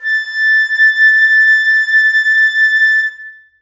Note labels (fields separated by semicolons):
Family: flute; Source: acoustic; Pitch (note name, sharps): A6; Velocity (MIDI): 100; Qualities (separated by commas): reverb